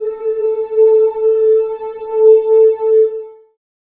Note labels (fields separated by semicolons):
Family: voice; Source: acoustic; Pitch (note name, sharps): A4; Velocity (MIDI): 25; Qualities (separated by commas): reverb